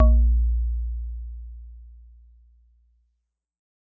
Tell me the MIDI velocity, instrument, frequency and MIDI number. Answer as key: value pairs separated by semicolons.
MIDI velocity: 75; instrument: acoustic mallet percussion instrument; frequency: 58.27 Hz; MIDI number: 34